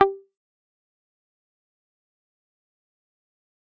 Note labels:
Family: guitar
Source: electronic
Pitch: G4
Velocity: 75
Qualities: fast decay, percussive

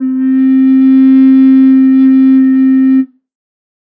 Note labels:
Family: flute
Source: acoustic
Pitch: C4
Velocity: 75

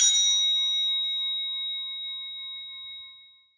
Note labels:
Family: mallet percussion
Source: acoustic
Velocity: 100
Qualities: reverb

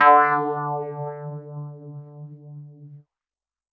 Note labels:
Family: keyboard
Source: electronic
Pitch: D3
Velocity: 127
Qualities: non-linear envelope

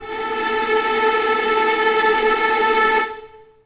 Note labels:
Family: string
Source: acoustic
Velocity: 50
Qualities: non-linear envelope, reverb

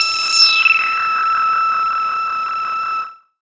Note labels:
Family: bass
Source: synthesizer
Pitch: E6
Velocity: 50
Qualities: non-linear envelope

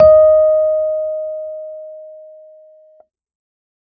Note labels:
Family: keyboard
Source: electronic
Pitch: D#5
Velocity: 127

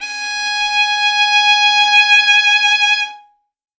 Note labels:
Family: string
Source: acoustic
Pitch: G#5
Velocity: 50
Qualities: bright, reverb

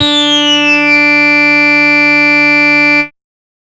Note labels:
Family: bass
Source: synthesizer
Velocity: 75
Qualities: bright, distorted, multiphonic

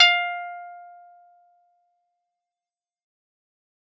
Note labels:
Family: guitar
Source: acoustic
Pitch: F5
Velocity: 50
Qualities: fast decay, reverb

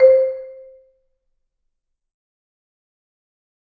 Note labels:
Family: mallet percussion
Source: acoustic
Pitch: C5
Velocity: 100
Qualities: fast decay, percussive, reverb

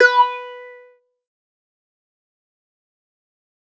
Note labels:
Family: bass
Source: synthesizer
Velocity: 50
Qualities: distorted, fast decay, percussive

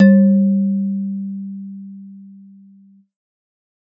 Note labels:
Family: mallet percussion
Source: acoustic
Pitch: G3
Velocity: 100

